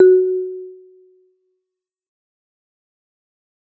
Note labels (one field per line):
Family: mallet percussion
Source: acoustic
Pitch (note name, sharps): F#4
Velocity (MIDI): 50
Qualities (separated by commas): fast decay, reverb